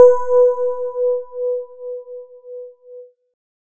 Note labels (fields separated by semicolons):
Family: keyboard; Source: electronic; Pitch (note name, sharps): B4; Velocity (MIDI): 50